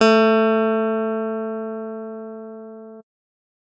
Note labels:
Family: keyboard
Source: electronic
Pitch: A3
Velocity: 127

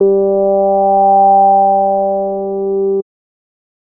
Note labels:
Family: bass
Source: synthesizer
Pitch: G3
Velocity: 127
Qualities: distorted

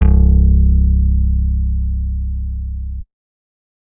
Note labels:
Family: guitar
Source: acoustic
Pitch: C1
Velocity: 50

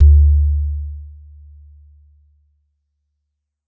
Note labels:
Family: mallet percussion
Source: acoustic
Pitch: D2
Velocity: 75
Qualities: dark, non-linear envelope

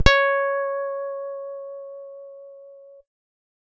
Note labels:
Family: guitar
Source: electronic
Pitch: C#5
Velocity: 127

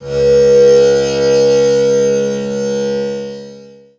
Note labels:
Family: guitar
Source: acoustic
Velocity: 100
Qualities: bright, long release, reverb

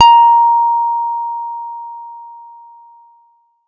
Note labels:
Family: guitar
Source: electronic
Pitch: A#5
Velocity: 127

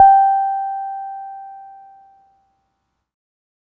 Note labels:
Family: keyboard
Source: electronic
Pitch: G5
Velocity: 25

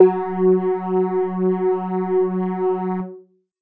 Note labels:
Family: keyboard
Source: electronic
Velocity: 100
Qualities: distorted

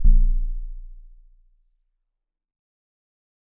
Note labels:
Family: mallet percussion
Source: acoustic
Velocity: 75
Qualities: dark, fast decay, multiphonic

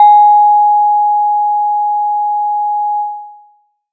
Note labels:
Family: mallet percussion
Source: acoustic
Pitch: G#5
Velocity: 50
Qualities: long release

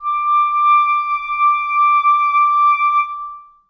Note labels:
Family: reed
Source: acoustic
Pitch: D6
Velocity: 25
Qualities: long release, reverb

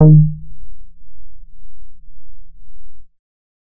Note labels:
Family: bass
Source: synthesizer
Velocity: 50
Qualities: dark, distorted

